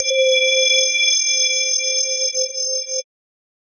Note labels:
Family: mallet percussion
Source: electronic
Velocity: 127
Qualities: bright, multiphonic, non-linear envelope

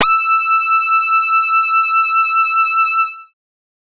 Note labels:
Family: bass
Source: synthesizer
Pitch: E6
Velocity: 100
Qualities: multiphonic

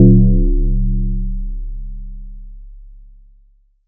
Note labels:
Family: mallet percussion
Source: electronic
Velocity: 100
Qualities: multiphonic

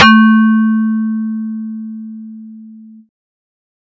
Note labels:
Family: bass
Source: synthesizer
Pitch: A3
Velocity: 127

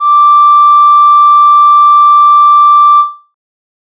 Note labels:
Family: flute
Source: synthesizer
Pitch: D6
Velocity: 127

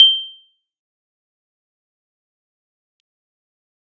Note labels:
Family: keyboard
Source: electronic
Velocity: 100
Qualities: bright, fast decay, percussive

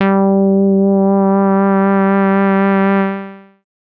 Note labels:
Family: bass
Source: synthesizer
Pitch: G3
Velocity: 50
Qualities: distorted, long release

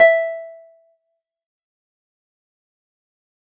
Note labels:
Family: guitar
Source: acoustic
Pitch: E5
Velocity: 75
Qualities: fast decay, percussive

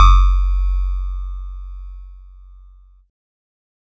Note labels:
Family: keyboard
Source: electronic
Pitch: F#1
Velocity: 127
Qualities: bright, distorted

